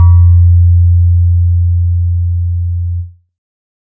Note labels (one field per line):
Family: synthesizer lead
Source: synthesizer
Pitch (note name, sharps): F2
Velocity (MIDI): 25